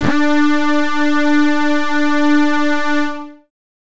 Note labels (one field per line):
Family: bass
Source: synthesizer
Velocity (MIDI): 100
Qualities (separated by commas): bright, distorted